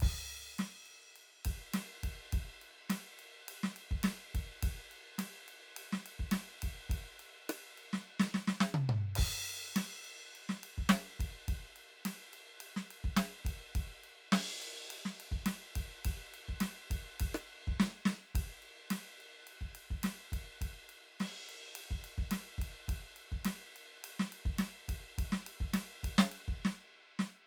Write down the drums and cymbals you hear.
crash, ride, snare, cross-stick, high tom, mid tom and kick